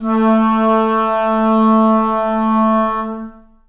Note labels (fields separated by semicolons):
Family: reed; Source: acoustic; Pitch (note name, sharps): A3; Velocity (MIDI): 25; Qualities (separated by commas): long release, reverb